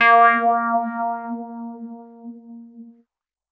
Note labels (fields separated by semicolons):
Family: keyboard; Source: electronic; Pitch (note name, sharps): A#3; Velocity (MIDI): 127; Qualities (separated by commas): non-linear envelope